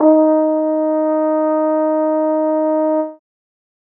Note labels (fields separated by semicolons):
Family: brass; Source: acoustic; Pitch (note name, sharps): D#4; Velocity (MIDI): 50